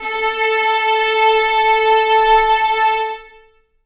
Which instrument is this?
acoustic string instrument